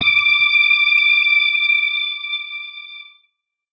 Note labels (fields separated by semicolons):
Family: guitar; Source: electronic; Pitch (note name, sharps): D6; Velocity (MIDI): 50